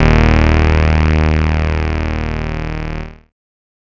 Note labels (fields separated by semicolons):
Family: bass; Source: synthesizer; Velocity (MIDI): 50; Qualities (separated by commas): bright, distorted